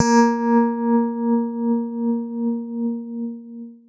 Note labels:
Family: guitar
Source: electronic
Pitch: A#3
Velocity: 127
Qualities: bright, long release, reverb

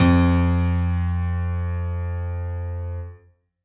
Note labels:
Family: keyboard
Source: acoustic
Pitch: F2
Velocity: 127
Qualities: bright

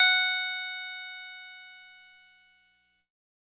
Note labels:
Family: keyboard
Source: electronic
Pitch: F#5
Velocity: 127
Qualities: bright, distorted

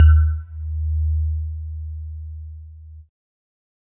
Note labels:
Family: keyboard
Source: electronic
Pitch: D#2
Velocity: 100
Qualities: multiphonic

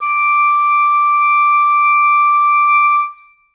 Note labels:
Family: reed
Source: acoustic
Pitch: D6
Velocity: 50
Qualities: reverb

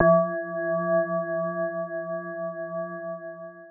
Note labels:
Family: mallet percussion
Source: synthesizer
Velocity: 100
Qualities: long release, multiphonic

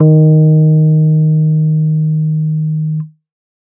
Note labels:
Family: keyboard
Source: electronic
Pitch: D#3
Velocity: 75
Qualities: dark

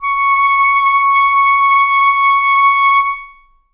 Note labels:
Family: reed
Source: acoustic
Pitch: C#6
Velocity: 75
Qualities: reverb

